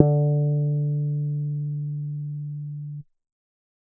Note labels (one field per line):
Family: bass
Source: synthesizer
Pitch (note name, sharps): D3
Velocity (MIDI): 100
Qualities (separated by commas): dark, reverb